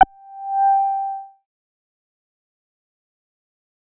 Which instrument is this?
synthesizer bass